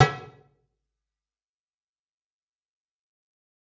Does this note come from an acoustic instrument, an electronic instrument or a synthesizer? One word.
electronic